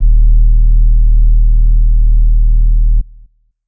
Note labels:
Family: flute; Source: acoustic; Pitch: D#1; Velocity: 50; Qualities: dark

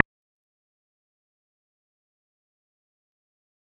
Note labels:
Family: bass; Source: synthesizer; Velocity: 25; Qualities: fast decay, percussive

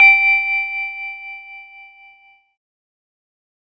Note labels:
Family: keyboard; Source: electronic; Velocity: 100; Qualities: fast decay, reverb

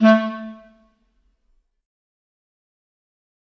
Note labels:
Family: reed; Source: acoustic; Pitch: A3; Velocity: 75; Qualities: fast decay, percussive, reverb

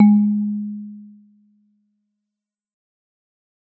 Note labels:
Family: mallet percussion; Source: acoustic; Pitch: G#3; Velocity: 50; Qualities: dark, fast decay, reverb

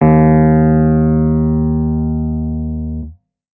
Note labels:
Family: keyboard; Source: electronic; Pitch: D#2; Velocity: 75; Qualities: distorted

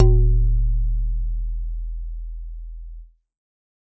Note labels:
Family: mallet percussion; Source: acoustic; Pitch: E1; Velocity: 127

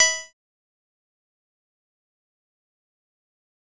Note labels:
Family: bass; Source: synthesizer; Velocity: 25; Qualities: fast decay, percussive

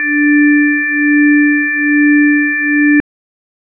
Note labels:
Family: organ; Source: electronic; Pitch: D4; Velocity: 50

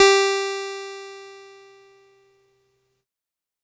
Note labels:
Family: keyboard; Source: electronic; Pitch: G4; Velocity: 100; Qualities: bright, distorted

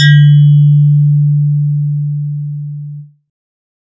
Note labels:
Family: synthesizer lead; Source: synthesizer; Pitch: D3; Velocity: 127

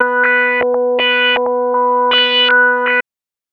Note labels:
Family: bass; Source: synthesizer; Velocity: 127; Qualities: tempo-synced

